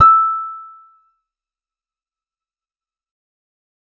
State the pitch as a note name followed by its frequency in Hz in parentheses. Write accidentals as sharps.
E6 (1319 Hz)